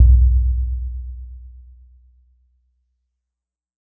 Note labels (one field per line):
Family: mallet percussion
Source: acoustic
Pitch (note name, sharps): B1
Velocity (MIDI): 75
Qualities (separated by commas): dark, reverb